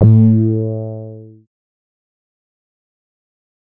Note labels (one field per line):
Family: bass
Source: synthesizer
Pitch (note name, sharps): A2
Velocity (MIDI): 75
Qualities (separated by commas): distorted, fast decay